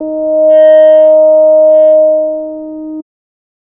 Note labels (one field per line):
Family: bass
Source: synthesizer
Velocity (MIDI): 25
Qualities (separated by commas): distorted